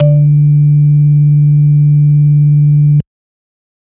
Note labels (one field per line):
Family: organ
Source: electronic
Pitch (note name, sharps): D3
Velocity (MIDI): 25